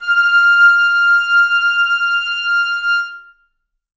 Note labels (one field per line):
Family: reed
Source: acoustic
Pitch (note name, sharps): F6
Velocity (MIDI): 50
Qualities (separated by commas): reverb